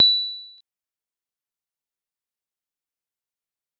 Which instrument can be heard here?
synthesizer guitar